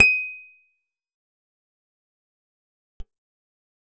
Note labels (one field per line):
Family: guitar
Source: acoustic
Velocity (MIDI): 50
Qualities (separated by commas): bright, fast decay, percussive